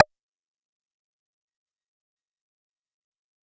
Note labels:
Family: bass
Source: synthesizer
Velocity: 75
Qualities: distorted, fast decay, percussive

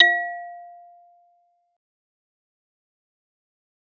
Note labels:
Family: mallet percussion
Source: acoustic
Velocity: 25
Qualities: fast decay, percussive

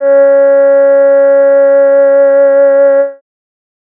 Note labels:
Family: voice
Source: synthesizer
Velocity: 50

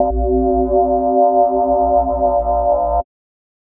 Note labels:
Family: mallet percussion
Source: electronic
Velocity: 75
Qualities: multiphonic, non-linear envelope

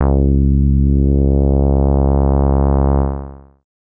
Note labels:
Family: bass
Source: synthesizer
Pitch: C#2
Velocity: 25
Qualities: distorted, long release

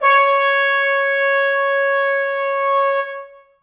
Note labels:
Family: brass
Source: acoustic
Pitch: C#5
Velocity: 50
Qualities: reverb

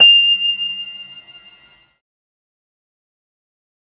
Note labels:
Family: keyboard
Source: electronic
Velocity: 100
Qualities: bright, fast decay

